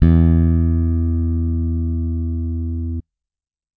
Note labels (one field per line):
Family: bass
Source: electronic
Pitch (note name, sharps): E2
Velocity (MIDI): 100